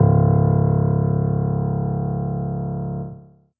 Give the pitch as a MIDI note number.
25